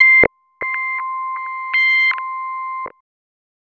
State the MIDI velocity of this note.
127